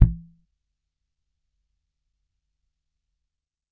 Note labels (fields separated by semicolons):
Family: bass; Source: electronic; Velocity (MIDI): 25; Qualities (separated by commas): percussive